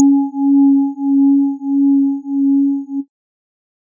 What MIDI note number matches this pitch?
61